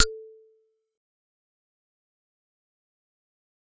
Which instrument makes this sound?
acoustic mallet percussion instrument